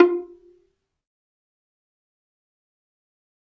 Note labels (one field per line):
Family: string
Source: acoustic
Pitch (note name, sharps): F4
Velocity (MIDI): 127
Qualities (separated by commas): fast decay, percussive, reverb